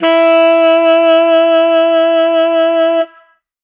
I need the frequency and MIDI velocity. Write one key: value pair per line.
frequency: 329.6 Hz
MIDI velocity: 75